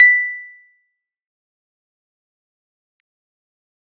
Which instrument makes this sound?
electronic keyboard